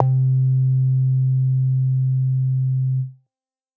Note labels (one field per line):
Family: bass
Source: synthesizer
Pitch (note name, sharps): C3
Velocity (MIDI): 25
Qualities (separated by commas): distorted